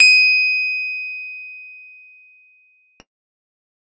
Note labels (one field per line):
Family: keyboard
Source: electronic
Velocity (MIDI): 75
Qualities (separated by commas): bright